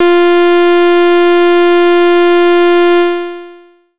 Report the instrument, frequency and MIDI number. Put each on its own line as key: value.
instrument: synthesizer bass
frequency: 349.2 Hz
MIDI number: 65